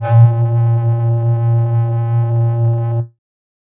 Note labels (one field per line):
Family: flute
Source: synthesizer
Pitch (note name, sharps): A#2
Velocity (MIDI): 50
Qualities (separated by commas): distorted